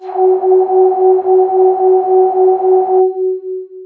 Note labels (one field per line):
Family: voice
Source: synthesizer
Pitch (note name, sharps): F#4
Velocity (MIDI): 75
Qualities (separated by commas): distorted, long release